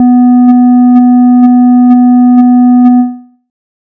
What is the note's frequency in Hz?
246.9 Hz